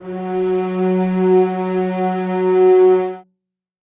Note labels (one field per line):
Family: string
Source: acoustic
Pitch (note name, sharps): F#3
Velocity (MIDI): 25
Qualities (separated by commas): reverb